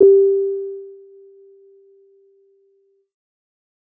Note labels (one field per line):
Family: keyboard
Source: electronic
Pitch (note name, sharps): G4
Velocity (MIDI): 25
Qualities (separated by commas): dark